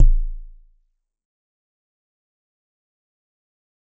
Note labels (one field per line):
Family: mallet percussion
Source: acoustic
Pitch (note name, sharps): A0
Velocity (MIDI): 50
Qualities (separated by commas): dark, fast decay, percussive